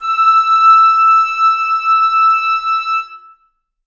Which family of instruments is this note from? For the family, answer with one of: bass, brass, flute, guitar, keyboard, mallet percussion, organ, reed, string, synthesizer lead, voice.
reed